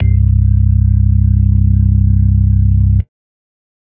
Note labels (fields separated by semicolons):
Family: organ; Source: electronic; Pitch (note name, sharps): C1; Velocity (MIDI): 50; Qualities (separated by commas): dark